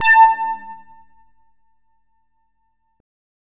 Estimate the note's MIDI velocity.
100